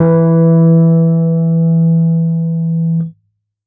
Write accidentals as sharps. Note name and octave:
E3